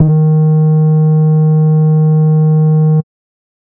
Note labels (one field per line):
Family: bass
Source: synthesizer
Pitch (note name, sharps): D#3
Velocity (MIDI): 75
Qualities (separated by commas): dark, distorted, tempo-synced